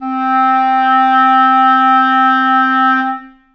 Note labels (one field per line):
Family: reed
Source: acoustic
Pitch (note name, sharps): C4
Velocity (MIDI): 75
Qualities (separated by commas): reverb